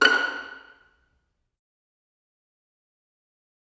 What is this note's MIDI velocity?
75